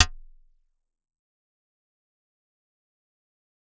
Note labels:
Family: mallet percussion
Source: acoustic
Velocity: 75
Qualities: fast decay, percussive

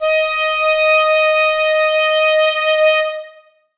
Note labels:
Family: flute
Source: acoustic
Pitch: D#5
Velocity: 100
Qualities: reverb

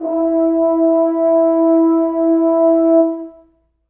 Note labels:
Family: brass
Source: acoustic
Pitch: E4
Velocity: 50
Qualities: reverb

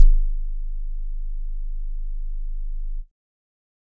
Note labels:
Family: keyboard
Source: electronic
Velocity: 25

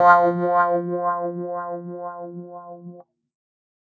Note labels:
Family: keyboard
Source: electronic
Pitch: F3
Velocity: 25

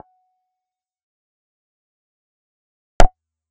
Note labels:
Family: bass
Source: synthesizer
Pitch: F#5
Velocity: 50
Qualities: percussive, reverb

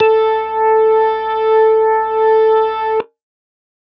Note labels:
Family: organ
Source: electronic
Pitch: A4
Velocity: 100

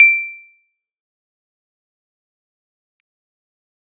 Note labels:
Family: keyboard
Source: electronic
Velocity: 100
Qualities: fast decay, percussive

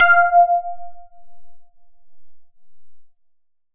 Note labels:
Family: synthesizer lead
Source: synthesizer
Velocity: 75

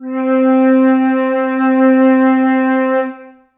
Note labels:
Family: flute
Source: acoustic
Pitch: C4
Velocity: 75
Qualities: reverb

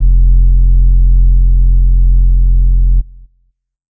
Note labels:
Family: flute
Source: acoustic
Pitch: F1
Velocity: 25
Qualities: dark

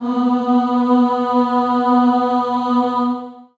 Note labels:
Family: voice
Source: acoustic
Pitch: B3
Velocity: 50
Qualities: long release, reverb

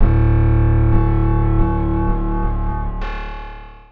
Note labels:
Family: guitar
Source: acoustic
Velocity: 75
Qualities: reverb

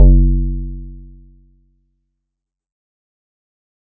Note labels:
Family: keyboard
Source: electronic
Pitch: F#1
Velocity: 75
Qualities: dark, fast decay

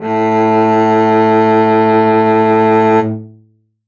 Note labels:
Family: string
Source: acoustic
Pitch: A2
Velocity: 127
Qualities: reverb

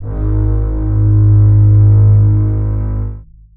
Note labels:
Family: string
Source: acoustic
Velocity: 25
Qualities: long release, reverb

